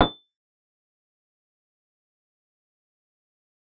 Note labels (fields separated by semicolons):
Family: keyboard; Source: synthesizer; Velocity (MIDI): 50; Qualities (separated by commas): fast decay, percussive